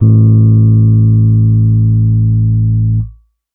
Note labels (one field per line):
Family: keyboard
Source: electronic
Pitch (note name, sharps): A1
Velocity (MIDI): 75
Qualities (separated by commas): distorted